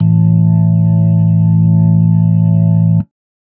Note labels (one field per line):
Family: organ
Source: electronic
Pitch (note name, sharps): A1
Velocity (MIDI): 75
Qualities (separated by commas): dark